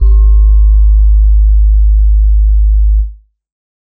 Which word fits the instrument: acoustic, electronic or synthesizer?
electronic